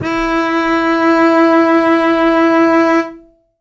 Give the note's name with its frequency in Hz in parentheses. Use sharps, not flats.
E4 (329.6 Hz)